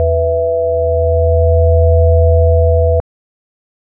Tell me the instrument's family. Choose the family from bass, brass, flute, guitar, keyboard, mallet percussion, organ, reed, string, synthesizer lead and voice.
organ